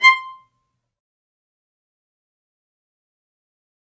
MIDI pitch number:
84